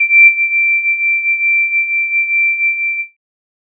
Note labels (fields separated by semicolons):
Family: flute; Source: synthesizer; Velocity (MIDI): 100; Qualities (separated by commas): distorted